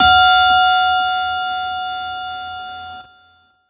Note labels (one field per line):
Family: keyboard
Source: electronic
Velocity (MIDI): 50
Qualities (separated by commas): bright, distorted